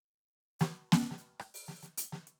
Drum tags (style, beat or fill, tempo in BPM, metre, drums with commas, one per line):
hip-hop
fill
100 BPM
4/4
closed hi-hat, open hi-hat, hi-hat pedal, snare, cross-stick